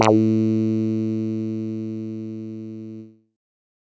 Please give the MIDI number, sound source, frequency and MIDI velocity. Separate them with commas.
45, synthesizer, 110 Hz, 100